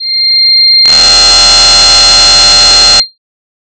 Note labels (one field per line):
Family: voice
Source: synthesizer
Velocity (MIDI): 50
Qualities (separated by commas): bright